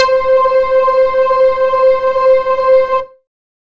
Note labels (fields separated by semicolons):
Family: bass; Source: synthesizer; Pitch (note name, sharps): C5; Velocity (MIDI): 127